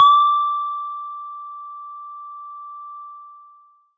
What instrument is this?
acoustic mallet percussion instrument